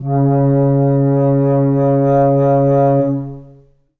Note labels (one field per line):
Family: flute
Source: acoustic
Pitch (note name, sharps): C#3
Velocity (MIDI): 75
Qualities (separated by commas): long release, reverb